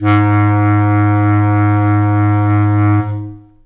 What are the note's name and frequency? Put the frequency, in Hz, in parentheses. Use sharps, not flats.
G#2 (103.8 Hz)